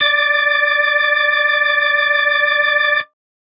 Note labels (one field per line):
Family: organ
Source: electronic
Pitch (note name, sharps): D5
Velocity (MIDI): 127